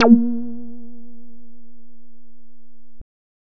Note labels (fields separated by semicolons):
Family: bass; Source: synthesizer; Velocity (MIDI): 25; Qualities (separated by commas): distorted